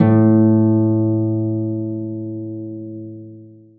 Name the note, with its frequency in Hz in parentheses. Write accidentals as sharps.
A2 (110 Hz)